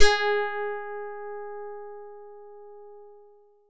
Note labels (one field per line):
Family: guitar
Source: synthesizer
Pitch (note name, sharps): G#4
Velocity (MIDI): 25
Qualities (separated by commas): bright